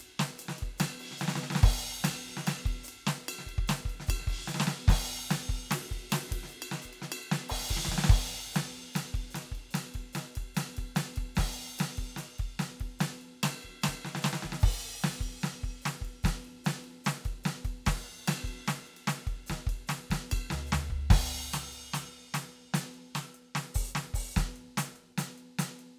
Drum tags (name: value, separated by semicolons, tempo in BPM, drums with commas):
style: Motown; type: beat; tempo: 148 BPM; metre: 4/4; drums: crash, ride, ride bell, closed hi-hat, open hi-hat, hi-hat pedal, snare, floor tom, kick